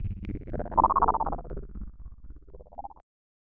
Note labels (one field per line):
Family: keyboard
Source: electronic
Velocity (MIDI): 100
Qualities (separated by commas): distorted, non-linear envelope